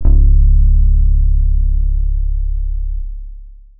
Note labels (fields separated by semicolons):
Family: guitar; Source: electronic; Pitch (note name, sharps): C#1; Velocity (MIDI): 50; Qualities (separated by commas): distorted, long release